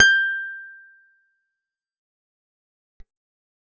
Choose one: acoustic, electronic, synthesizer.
acoustic